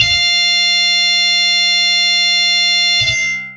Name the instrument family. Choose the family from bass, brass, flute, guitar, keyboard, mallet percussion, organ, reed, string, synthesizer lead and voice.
guitar